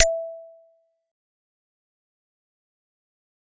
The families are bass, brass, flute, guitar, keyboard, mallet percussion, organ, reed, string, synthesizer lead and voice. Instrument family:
mallet percussion